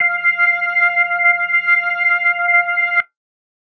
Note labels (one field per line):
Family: organ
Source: electronic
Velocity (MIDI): 75